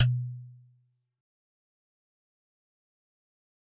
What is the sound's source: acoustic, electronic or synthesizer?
acoustic